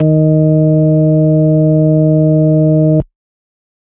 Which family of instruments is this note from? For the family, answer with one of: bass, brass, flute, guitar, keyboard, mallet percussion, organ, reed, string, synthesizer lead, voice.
organ